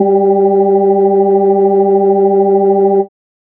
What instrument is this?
electronic organ